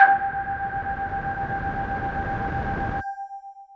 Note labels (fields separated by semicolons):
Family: voice; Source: synthesizer; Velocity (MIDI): 25; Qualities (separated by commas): distorted, long release